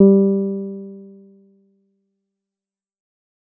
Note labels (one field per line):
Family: bass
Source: synthesizer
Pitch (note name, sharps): G3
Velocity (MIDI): 50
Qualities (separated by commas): dark, fast decay